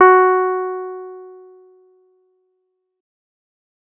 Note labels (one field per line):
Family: bass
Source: synthesizer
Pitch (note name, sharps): F#4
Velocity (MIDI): 127